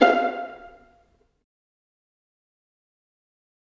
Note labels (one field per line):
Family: string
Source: acoustic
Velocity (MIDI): 25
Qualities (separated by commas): fast decay, percussive, reverb